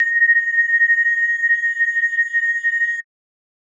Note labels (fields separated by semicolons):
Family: mallet percussion; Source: electronic; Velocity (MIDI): 75; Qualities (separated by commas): multiphonic, non-linear envelope